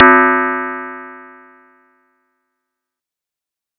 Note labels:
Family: mallet percussion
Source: acoustic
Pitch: G#1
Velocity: 127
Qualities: bright

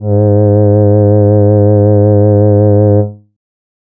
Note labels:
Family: voice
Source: synthesizer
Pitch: G#2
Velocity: 75

